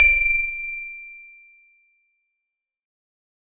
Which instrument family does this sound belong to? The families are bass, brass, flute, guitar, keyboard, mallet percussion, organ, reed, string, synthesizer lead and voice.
guitar